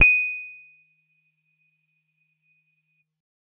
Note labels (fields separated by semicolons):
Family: guitar; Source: electronic; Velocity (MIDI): 100; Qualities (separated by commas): bright, percussive